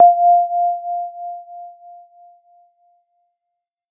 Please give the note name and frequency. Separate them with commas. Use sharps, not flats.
F5, 698.5 Hz